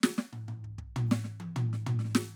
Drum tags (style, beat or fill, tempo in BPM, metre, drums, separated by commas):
rock, fill, 95 BPM, 4/4, percussion, snare, high tom, floor tom, kick